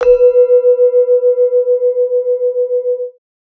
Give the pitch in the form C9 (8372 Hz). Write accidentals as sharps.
B4 (493.9 Hz)